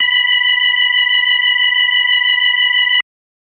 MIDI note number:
83